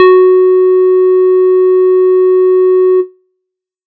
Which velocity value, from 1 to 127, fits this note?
50